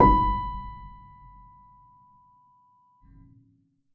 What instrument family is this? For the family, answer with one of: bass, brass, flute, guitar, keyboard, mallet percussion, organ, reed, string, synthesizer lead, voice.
keyboard